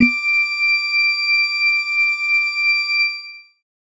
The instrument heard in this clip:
electronic organ